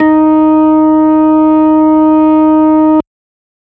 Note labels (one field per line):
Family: organ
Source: electronic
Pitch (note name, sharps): D#4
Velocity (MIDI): 127